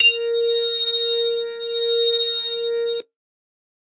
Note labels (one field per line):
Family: organ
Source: electronic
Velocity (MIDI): 100